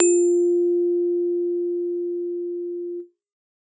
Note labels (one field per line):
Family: keyboard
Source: acoustic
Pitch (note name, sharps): F4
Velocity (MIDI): 100